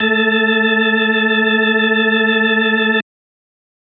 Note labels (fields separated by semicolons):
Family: organ; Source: electronic; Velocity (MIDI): 25